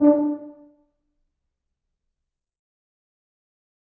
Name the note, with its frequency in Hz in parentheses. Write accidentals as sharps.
D4 (293.7 Hz)